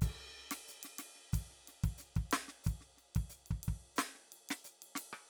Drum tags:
folk rock, beat, 90 BPM, 4/4, ride, hi-hat pedal, snare, cross-stick, kick

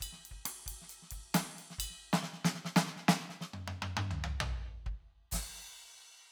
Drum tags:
rock, beat, 136 BPM, 4/4, crash, ride, ride bell, hi-hat pedal, snare, cross-stick, high tom, mid tom, floor tom, kick

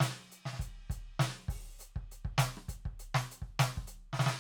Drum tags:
rock, beat, 100 BPM, 4/4, closed hi-hat, open hi-hat, hi-hat pedal, snare, cross-stick, kick

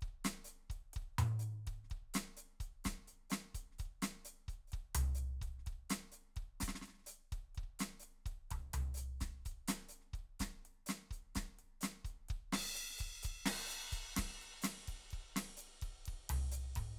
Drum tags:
bossa nova, beat, 127 BPM, 4/4, crash, ride, closed hi-hat, open hi-hat, hi-hat pedal, snare, mid tom, floor tom, kick

